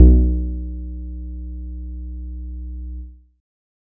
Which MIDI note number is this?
35